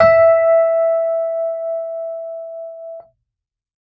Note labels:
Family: keyboard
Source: electronic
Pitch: E5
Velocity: 127

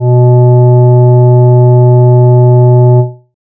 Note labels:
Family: flute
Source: synthesizer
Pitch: B2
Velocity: 127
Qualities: dark

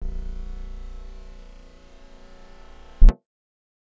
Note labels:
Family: guitar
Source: acoustic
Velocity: 127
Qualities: bright

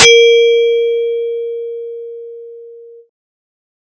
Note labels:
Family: bass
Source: synthesizer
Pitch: A#4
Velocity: 127

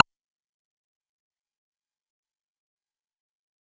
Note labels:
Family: bass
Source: synthesizer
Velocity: 50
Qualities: distorted, fast decay, percussive

